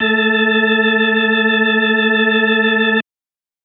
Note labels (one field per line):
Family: organ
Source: electronic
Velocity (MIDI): 100